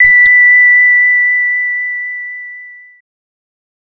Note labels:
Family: bass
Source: synthesizer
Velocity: 127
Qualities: distorted

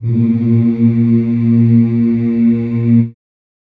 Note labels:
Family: voice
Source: acoustic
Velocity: 100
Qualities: dark, reverb

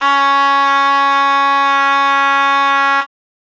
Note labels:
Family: reed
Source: acoustic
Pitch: C#4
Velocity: 50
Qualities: reverb

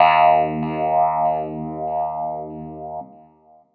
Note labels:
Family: keyboard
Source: electronic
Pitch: D#2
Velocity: 50

